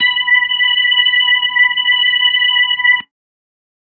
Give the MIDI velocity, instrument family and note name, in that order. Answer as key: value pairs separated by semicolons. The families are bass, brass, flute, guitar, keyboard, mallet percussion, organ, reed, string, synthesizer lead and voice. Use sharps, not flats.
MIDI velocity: 75; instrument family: organ; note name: B5